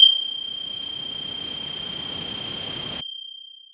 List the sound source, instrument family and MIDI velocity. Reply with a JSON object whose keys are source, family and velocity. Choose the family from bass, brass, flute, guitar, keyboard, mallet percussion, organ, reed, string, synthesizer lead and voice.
{"source": "synthesizer", "family": "voice", "velocity": 127}